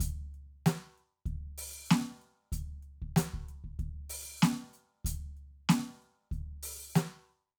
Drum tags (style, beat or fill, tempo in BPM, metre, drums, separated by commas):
funk, beat, 95 BPM, 4/4, closed hi-hat, open hi-hat, hi-hat pedal, snare, kick